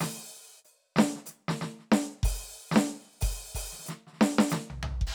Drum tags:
New Orleans funk, fill, 93 BPM, 4/4, ride, open hi-hat, hi-hat pedal, snare, floor tom, kick

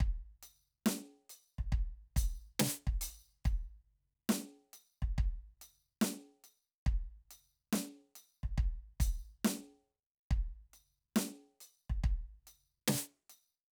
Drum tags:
hip-hop, beat, 70 BPM, 4/4, crash, ride, closed hi-hat, hi-hat pedal, snare, kick

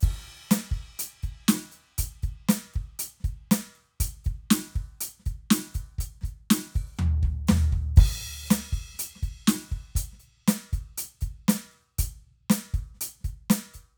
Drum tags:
rock, beat, 120 BPM, 4/4, crash, closed hi-hat, open hi-hat, hi-hat pedal, snare, floor tom, kick

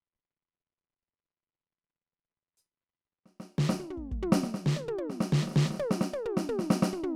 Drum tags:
hip-hop, fill, 67 BPM, 4/4, hi-hat pedal, snare, high tom, mid tom, floor tom, kick

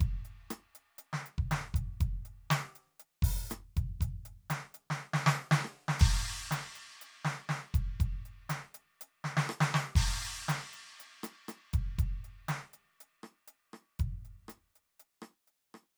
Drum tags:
rock, beat, 120 BPM, 4/4, crash, closed hi-hat, open hi-hat, hi-hat pedal, snare, cross-stick, kick

